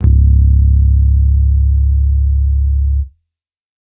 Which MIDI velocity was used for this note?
50